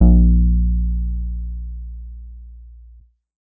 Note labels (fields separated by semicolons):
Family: bass; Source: synthesizer; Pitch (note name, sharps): A#1; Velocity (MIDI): 100; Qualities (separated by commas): dark